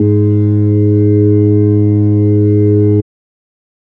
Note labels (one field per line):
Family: organ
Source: electronic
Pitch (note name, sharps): G#2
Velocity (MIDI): 50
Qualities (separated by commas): dark